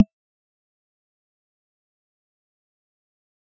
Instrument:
acoustic mallet percussion instrument